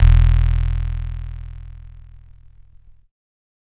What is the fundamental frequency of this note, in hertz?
41.2 Hz